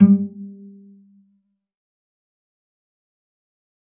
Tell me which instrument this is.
acoustic string instrument